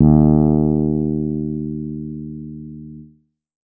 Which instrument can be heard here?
synthesizer bass